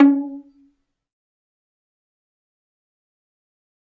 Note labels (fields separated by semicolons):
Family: string; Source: acoustic; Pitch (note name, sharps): C#4; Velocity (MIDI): 127; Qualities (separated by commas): fast decay, percussive, reverb